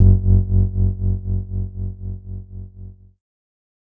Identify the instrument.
electronic keyboard